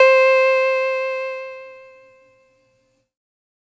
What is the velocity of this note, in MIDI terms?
127